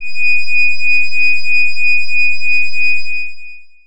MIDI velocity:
127